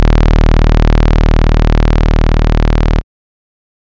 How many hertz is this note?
38.89 Hz